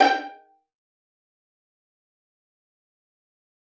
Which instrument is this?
acoustic string instrument